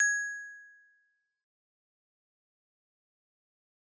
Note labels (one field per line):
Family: mallet percussion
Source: acoustic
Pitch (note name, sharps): G#6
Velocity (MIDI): 127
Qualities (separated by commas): fast decay, percussive